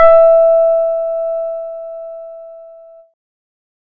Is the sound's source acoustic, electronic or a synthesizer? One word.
electronic